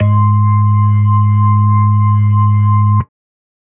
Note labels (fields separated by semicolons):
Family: organ; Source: electronic; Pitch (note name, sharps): G#2; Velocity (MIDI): 75